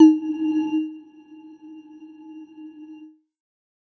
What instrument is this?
electronic mallet percussion instrument